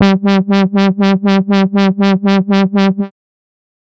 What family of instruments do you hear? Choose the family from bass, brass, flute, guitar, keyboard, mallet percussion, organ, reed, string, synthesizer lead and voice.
bass